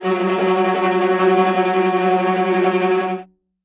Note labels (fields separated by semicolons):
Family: string; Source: acoustic; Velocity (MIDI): 100; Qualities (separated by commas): non-linear envelope, reverb